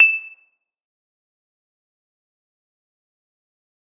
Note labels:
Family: mallet percussion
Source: acoustic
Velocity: 127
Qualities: bright, fast decay, percussive, reverb

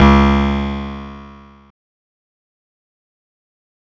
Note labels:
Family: guitar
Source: electronic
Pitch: C#2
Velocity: 50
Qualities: bright, distorted, fast decay

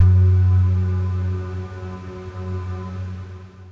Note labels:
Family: guitar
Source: electronic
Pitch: F#2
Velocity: 25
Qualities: dark, long release

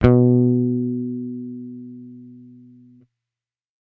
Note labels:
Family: bass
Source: electronic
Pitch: B2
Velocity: 127

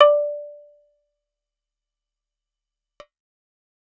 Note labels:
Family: guitar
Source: acoustic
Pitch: D5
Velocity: 100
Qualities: fast decay, percussive

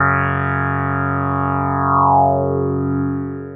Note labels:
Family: synthesizer lead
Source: synthesizer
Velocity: 75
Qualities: long release

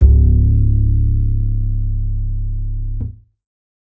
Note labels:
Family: bass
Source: acoustic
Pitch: C#1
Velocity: 100

